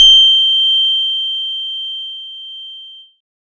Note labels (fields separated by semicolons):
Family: keyboard; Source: electronic; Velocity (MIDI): 25; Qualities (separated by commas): bright